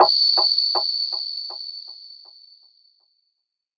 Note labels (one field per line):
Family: synthesizer lead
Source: synthesizer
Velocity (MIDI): 50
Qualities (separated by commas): bright, non-linear envelope, reverb